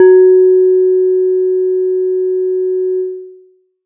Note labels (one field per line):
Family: mallet percussion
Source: acoustic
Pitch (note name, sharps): F#4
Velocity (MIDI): 75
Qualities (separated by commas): long release